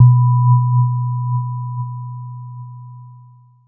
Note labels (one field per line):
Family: keyboard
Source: electronic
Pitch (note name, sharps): B2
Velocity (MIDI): 127